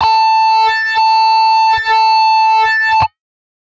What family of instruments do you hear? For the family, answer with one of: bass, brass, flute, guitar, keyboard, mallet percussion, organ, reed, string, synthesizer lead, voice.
guitar